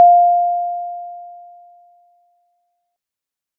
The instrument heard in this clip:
acoustic mallet percussion instrument